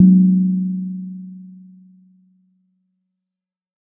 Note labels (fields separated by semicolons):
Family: mallet percussion; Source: acoustic; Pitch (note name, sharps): F#3; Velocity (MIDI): 50; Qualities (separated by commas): dark, reverb